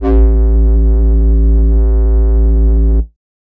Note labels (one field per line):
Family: flute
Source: synthesizer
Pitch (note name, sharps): A1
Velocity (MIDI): 127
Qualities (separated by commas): distorted